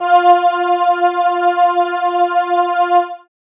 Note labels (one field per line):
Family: keyboard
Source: synthesizer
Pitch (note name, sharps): F4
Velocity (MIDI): 75